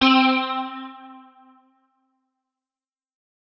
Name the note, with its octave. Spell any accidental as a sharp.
C4